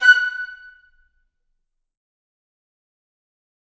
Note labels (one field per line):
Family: reed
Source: acoustic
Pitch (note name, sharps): F#6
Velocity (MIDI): 100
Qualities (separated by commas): fast decay, percussive, reverb